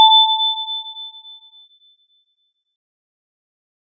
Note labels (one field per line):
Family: mallet percussion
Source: acoustic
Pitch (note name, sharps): A5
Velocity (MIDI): 25